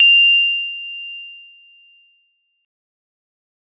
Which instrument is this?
electronic keyboard